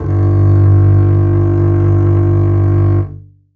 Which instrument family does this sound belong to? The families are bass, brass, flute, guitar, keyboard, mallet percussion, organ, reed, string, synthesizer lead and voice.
string